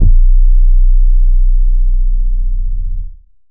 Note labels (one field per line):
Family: bass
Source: synthesizer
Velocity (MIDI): 25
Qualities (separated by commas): distorted